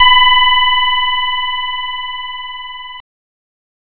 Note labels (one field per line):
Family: guitar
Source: synthesizer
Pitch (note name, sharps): B5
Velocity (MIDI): 50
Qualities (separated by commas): bright, distorted